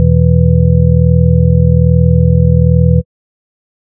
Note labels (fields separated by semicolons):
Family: organ; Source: electronic; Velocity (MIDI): 127; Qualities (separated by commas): dark